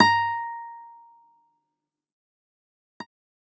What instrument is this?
electronic guitar